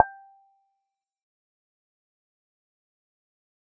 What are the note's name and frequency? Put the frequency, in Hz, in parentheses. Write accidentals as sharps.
G5 (784 Hz)